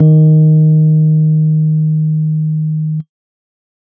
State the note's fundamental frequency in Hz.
155.6 Hz